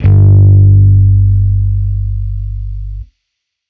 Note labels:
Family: bass; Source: electronic; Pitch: G1; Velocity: 25

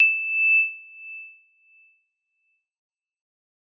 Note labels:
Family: mallet percussion; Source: acoustic; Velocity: 127; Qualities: bright, fast decay, non-linear envelope

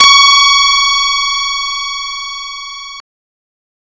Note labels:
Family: guitar; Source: synthesizer; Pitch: C#6; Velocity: 100; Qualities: bright, distorted

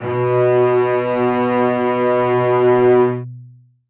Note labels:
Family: string; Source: acoustic; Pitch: B2; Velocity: 100; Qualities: long release, reverb

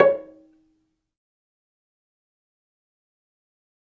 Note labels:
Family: string; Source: acoustic; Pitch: C#5; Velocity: 25; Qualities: fast decay, percussive, reverb

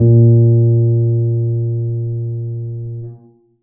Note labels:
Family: keyboard; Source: acoustic; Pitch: A#2; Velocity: 25; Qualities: dark, reverb

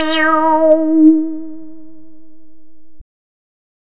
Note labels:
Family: bass; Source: synthesizer; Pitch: D#4; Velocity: 100; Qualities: distorted

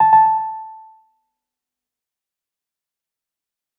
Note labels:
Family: keyboard; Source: electronic; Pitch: A5; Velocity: 75; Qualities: fast decay, tempo-synced

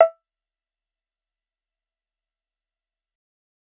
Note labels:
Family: bass; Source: synthesizer; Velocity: 127; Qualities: fast decay, percussive

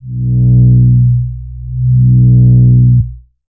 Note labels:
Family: bass; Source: synthesizer; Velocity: 50; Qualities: distorted, tempo-synced

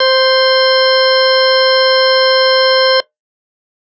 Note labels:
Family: organ; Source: electronic; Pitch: C5; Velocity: 100

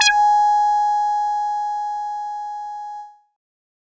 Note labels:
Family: bass; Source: synthesizer; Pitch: G#5; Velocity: 100; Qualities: distorted

